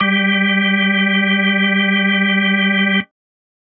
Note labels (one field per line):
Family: organ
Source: electronic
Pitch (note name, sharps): G3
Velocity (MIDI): 25